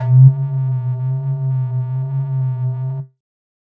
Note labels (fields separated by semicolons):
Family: flute; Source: synthesizer; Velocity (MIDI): 25; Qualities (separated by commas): distorted